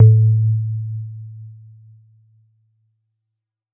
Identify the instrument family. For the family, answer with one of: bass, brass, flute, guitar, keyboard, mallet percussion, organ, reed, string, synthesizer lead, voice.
mallet percussion